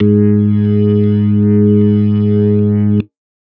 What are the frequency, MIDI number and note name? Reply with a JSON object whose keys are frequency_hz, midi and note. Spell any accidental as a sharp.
{"frequency_hz": 103.8, "midi": 44, "note": "G#2"}